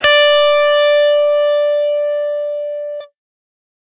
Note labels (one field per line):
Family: guitar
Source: electronic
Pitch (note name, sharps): D5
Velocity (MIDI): 50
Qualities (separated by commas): bright, distorted